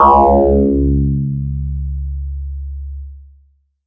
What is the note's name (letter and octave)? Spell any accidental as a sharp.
C#2